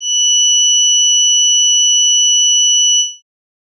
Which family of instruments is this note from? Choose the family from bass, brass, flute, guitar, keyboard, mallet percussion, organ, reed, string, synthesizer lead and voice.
organ